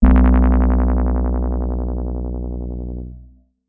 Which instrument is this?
electronic keyboard